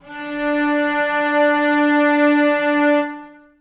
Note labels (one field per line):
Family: string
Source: acoustic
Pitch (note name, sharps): D4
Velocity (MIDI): 25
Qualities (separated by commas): reverb